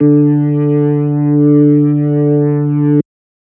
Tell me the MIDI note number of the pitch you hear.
50